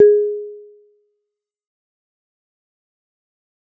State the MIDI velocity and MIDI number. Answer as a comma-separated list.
127, 68